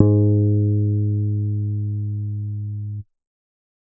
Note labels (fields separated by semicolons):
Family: bass; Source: synthesizer; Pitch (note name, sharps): G#2; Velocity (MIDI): 127; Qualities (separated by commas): dark, reverb